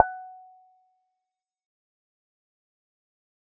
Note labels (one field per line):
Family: bass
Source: synthesizer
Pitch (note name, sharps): F#5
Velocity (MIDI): 50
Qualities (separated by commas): fast decay, percussive